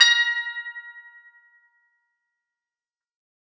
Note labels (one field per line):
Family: guitar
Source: acoustic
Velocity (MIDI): 100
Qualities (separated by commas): bright, fast decay